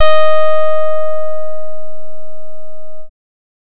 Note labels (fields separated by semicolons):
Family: bass; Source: synthesizer; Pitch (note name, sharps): D#5; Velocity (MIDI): 50; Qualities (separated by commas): distorted